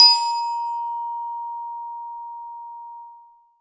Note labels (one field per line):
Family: mallet percussion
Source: acoustic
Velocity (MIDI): 100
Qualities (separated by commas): reverb